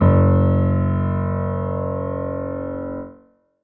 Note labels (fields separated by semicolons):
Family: keyboard; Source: acoustic; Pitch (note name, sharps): F#1; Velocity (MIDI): 75; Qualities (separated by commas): reverb